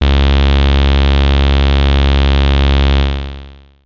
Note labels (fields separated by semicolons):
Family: bass; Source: synthesizer; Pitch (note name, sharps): C#2; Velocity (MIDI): 75; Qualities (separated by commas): bright, distorted, long release